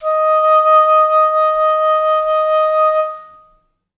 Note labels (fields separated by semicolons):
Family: reed; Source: acoustic; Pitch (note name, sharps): D#5; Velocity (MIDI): 25; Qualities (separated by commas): reverb